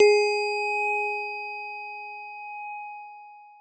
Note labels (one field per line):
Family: mallet percussion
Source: acoustic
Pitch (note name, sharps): G#4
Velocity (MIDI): 127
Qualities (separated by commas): bright